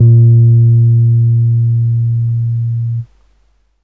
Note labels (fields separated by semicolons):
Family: keyboard; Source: electronic; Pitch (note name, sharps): A#2; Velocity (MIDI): 25; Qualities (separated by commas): dark